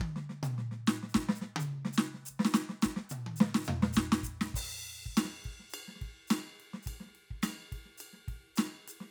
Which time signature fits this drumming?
4/4